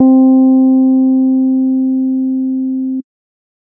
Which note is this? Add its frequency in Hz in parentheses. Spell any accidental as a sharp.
C4 (261.6 Hz)